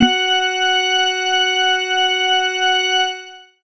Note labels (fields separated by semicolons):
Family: organ; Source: electronic; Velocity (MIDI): 100; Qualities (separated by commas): reverb